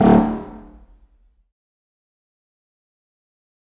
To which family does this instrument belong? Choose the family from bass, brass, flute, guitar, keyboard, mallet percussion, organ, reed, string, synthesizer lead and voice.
reed